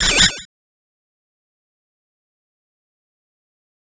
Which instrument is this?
synthesizer bass